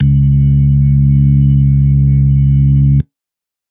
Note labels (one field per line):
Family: organ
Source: electronic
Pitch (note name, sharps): C#2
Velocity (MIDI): 75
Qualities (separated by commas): dark